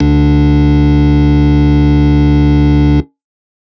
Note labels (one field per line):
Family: organ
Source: electronic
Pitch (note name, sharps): D2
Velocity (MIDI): 127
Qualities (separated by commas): distorted